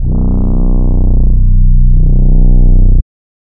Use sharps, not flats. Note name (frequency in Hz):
B0 (30.87 Hz)